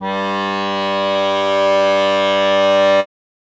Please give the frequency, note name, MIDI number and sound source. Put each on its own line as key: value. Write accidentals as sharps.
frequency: 98 Hz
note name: G2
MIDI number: 43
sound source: acoustic